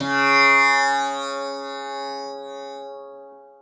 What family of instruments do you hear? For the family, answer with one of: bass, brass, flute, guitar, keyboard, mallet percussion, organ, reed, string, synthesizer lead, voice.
guitar